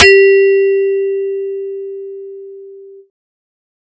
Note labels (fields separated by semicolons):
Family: bass; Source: synthesizer; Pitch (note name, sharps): G4; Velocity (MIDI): 100